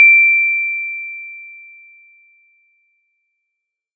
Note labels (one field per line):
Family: mallet percussion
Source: acoustic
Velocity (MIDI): 50